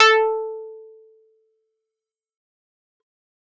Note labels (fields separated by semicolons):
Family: keyboard; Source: electronic; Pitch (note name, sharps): A4; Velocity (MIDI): 127; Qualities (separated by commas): distorted, fast decay